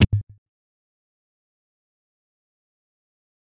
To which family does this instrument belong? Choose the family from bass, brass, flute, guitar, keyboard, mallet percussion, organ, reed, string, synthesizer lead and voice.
guitar